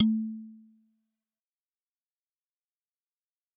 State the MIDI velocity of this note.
100